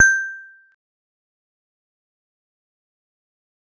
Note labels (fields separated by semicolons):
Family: mallet percussion; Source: acoustic; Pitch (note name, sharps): G6; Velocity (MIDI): 50; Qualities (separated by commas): fast decay, percussive